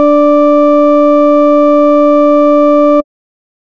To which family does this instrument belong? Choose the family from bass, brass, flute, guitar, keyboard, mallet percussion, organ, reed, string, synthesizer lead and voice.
bass